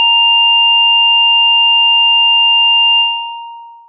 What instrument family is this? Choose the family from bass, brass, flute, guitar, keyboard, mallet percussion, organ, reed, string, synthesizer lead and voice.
synthesizer lead